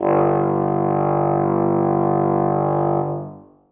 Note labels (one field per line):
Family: brass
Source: acoustic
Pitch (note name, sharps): G1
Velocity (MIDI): 75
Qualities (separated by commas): reverb